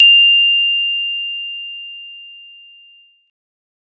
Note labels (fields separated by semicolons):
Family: mallet percussion; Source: acoustic; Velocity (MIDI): 50; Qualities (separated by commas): bright